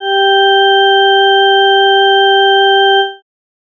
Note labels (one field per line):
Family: organ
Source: electronic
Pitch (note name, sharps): G4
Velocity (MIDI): 127